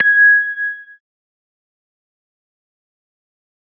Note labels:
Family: organ; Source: electronic; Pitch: G#6; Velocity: 100; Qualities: fast decay

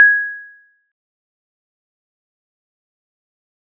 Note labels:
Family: mallet percussion; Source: acoustic; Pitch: G#6; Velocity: 25; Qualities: fast decay, percussive

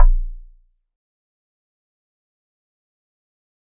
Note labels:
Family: mallet percussion; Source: acoustic; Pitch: A#0; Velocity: 25; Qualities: fast decay, percussive

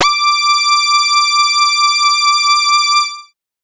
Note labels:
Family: bass; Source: synthesizer; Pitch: D6; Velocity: 127; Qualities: multiphonic

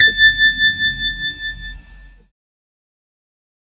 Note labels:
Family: keyboard; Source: synthesizer; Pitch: A6; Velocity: 127; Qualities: fast decay

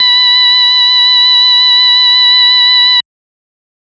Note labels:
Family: organ; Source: electronic; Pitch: B5; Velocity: 127; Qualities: distorted

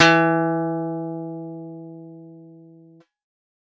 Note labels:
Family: guitar; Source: synthesizer; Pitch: E3; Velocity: 25

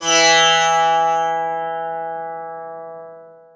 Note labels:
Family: guitar; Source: acoustic; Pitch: E3; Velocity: 25; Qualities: bright, long release, reverb

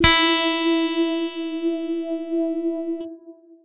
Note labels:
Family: guitar; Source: electronic; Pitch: E4; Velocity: 75; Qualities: distorted

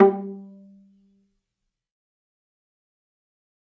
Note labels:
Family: string; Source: acoustic; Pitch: G3; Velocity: 127; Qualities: dark, fast decay, percussive, reverb

